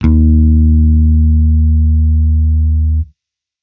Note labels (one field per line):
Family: bass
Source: electronic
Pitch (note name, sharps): D#2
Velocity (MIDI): 100